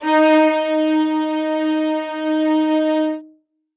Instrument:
acoustic string instrument